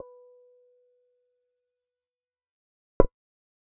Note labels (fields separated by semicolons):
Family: bass; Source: synthesizer; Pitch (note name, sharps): B4; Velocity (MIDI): 25; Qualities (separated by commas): dark, reverb